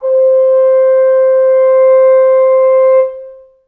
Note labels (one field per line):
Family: brass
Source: acoustic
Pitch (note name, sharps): C5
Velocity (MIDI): 50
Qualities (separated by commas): long release, reverb